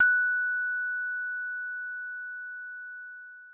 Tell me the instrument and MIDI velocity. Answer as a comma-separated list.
acoustic mallet percussion instrument, 50